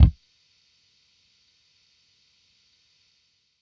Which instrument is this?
electronic bass